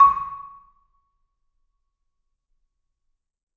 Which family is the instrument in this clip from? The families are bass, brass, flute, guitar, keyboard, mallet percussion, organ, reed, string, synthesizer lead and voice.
mallet percussion